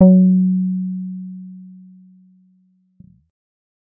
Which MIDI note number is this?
54